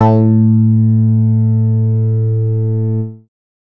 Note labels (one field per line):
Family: bass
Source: synthesizer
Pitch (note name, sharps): A2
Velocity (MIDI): 50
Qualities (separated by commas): distorted